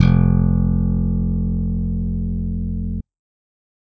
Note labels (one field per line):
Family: bass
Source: electronic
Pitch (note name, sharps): F1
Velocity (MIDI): 100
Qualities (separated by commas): bright